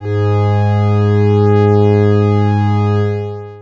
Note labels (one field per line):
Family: organ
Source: electronic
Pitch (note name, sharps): G#2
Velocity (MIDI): 25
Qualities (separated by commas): distorted, long release